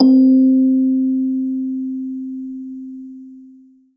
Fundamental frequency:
261.6 Hz